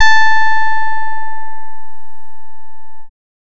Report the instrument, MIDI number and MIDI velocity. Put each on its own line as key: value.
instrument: synthesizer bass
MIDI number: 81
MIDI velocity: 50